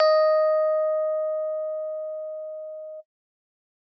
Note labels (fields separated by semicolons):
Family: keyboard; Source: acoustic; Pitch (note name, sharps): D#5; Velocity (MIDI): 100